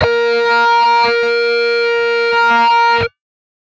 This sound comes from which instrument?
electronic guitar